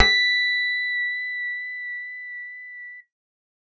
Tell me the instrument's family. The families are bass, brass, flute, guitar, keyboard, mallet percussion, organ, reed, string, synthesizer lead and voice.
bass